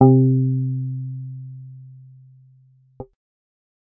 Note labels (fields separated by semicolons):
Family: bass; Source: synthesizer; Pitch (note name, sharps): C3; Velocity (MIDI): 75; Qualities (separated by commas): dark